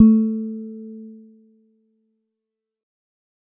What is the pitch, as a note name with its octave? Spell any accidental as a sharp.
A3